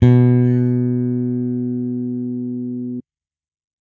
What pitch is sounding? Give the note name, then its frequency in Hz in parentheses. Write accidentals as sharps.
B2 (123.5 Hz)